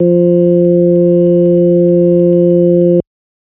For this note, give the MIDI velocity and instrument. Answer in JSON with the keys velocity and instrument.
{"velocity": 25, "instrument": "electronic organ"}